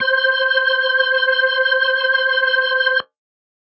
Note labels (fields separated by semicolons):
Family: organ; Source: electronic; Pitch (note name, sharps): C5; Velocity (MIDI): 100